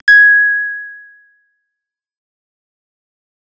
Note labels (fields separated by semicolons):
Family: bass; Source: synthesizer; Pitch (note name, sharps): G#6; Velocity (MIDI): 127; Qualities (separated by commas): distorted, fast decay